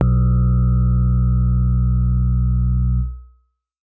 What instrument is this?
acoustic keyboard